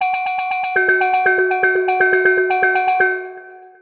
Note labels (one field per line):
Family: mallet percussion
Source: synthesizer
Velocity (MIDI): 127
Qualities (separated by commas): long release, multiphonic, percussive, tempo-synced